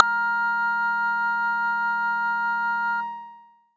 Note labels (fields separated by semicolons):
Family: bass; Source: synthesizer; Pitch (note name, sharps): A#4; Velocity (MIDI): 100; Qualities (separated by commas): multiphonic